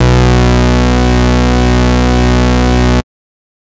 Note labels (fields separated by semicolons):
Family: bass; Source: synthesizer; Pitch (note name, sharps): B1; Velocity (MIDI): 25; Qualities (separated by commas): bright, distorted